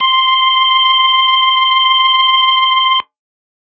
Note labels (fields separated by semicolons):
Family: organ; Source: electronic; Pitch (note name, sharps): C6; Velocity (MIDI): 50